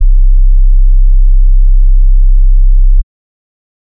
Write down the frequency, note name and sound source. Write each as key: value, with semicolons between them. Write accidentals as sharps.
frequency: 32.7 Hz; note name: C1; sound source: synthesizer